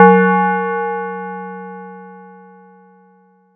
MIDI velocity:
127